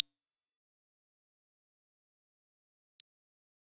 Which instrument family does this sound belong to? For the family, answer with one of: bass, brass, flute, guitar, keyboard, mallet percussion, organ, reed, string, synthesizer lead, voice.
keyboard